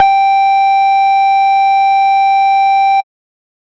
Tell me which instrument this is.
synthesizer bass